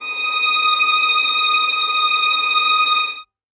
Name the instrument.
acoustic string instrument